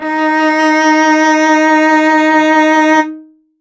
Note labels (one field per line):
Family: string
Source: acoustic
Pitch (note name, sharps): D#4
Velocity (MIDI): 100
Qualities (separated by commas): reverb